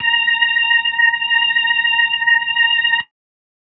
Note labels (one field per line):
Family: organ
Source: electronic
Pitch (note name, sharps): A#5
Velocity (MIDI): 127